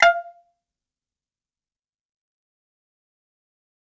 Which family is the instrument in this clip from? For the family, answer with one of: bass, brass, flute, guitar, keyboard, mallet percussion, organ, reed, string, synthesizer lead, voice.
guitar